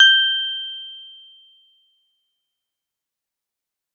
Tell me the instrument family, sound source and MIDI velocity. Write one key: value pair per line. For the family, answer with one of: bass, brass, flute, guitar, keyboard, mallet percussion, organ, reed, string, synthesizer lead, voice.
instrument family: guitar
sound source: synthesizer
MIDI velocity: 100